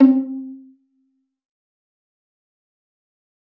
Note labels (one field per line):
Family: string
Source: acoustic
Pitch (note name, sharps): C4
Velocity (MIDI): 75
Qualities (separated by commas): fast decay, percussive, reverb